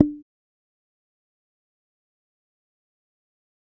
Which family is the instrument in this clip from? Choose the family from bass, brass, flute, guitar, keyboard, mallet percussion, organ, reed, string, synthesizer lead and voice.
bass